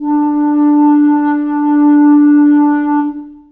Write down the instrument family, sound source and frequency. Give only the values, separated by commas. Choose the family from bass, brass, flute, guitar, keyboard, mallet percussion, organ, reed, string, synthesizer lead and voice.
reed, acoustic, 293.7 Hz